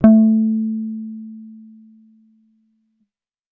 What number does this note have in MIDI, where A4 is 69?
57